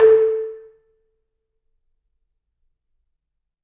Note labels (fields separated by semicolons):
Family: mallet percussion; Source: acoustic; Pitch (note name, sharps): A4; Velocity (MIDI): 127; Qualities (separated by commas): percussive, reverb